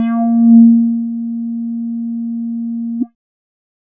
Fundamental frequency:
233.1 Hz